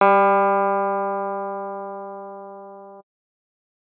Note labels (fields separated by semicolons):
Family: keyboard; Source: electronic; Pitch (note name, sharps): G3; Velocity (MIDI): 127